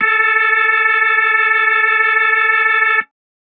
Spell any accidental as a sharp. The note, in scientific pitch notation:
A4